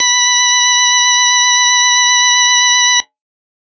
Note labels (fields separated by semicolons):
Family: organ; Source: electronic; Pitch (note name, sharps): B5; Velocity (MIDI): 25; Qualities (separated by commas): bright